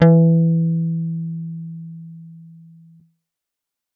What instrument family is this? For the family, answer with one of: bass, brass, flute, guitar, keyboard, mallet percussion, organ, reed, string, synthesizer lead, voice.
bass